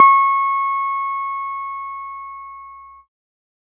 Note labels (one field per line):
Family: keyboard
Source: electronic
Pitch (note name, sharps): C#6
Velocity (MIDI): 25